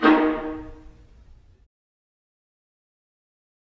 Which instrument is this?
acoustic string instrument